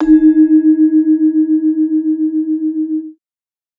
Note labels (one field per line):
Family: mallet percussion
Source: acoustic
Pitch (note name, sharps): D#4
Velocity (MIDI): 50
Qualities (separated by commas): multiphonic